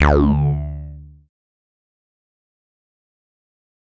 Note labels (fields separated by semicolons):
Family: bass; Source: synthesizer; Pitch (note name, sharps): D2; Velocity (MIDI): 100; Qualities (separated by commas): distorted, fast decay